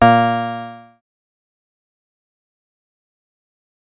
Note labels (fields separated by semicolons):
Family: bass; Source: synthesizer; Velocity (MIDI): 75; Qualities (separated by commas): bright, distorted, fast decay